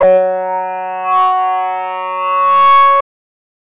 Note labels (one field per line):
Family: voice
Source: synthesizer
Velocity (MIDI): 75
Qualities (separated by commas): distorted